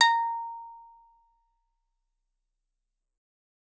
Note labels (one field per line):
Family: guitar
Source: acoustic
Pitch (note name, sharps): A#5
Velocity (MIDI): 127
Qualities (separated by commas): fast decay